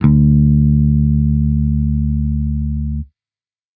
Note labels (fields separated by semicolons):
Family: bass; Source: electronic; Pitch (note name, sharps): D2; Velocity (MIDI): 100